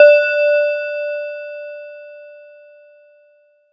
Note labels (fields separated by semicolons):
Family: mallet percussion; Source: acoustic; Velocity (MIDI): 25; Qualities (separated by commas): multiphonic